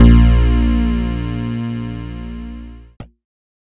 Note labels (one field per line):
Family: keyboard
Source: electronic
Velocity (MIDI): 127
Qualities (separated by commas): bright, distorted